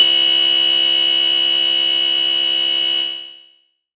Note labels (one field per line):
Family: bass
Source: synthesizer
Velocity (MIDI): 75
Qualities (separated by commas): bright, distorted, long release